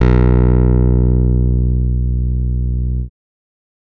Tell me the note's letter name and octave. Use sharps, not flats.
B1